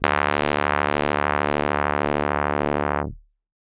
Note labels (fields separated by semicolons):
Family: keyboard; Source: electronic; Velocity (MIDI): 127